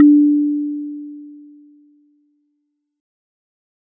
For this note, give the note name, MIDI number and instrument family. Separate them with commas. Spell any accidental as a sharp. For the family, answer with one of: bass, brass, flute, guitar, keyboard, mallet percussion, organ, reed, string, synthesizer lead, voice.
D4, 62, mallet percussion